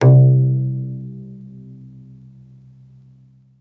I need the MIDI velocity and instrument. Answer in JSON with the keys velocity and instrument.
{"velocity": 25, "instrument": "acoustic guitar"}